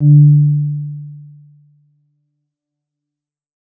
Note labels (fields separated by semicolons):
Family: keyboard; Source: electronic; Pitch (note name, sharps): D3; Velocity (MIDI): 25; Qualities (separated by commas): dark